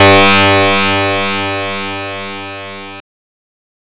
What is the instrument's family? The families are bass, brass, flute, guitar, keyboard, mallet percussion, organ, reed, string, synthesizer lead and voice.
guitar